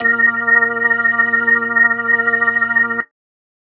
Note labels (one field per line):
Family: organ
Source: electronic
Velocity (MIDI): 75